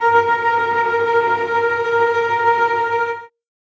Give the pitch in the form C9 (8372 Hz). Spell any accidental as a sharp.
A#4 (466.2 Hz)